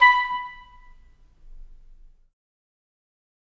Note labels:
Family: reed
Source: acoustic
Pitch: B5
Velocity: 25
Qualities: fast decay, percussive, reverb

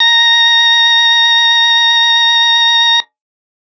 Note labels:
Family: organ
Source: electronic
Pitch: A#5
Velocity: 50

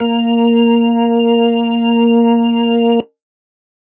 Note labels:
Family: organ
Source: electronic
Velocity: 50

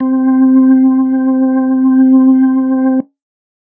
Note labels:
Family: organ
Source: electronic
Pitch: C4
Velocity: 50

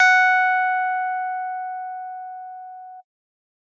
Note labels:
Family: keyboard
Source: acoustic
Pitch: F#5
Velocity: 127

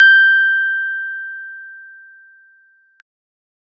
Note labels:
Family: keyboard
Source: electronic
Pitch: G6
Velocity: 75

